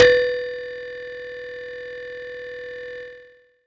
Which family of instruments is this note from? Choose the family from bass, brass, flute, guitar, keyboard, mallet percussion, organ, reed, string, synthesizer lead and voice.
mallet percussion